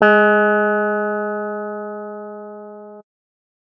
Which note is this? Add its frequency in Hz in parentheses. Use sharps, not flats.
G#3 (207.7 Hz)